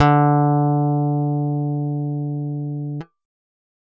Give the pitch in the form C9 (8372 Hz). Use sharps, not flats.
D3 (146.8 Hz)